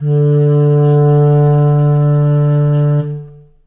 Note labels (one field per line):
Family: reed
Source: acoustic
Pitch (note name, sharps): D3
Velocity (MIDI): 25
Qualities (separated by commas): dark, long release, reverb